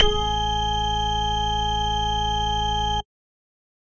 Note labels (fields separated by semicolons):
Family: bass; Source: synthesizer; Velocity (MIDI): 100